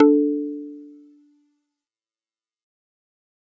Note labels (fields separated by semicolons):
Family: mallet percussion; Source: acoustic; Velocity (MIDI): 100; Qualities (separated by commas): fast decay, multiphonic